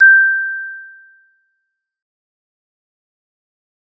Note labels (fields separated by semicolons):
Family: mallet percussion; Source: acoustic; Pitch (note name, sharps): G6; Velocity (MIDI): 75; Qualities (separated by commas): fast decay